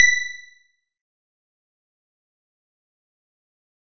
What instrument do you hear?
synthesizer bass